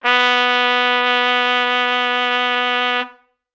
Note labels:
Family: brass; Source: acoustic; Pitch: B3; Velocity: 100; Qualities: bright

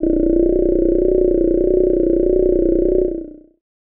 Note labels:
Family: voice; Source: synthesizer; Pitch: B0; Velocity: 75

